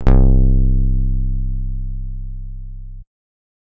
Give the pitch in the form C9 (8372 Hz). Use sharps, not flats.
C1 (32.7 Hz)